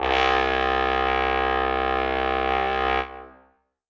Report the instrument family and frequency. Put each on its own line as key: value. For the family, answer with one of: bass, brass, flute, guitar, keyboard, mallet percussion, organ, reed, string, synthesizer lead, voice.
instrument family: brass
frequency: 65.41 Hz